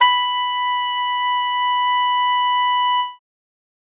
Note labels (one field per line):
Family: reed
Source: acoustic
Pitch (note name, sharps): B5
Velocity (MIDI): 100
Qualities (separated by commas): bright